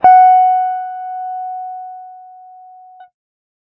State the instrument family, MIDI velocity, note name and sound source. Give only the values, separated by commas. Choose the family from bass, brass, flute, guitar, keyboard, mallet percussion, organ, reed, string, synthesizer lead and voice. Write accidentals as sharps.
guitar, 25, F#5, electronic